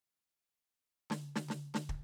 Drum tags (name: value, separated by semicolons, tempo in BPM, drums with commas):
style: Afro-Cuban rumba; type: fill; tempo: 110 BPM; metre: 4/4; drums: snare, high tom, kick